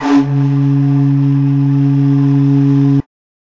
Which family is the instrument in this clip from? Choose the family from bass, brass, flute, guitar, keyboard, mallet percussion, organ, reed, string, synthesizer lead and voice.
flute